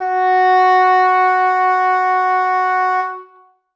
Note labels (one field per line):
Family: reed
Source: acoustic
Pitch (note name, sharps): F#4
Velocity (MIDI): 127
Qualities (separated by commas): reverb